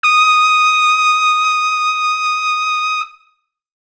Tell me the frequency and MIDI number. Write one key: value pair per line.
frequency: 1245 Hz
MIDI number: 87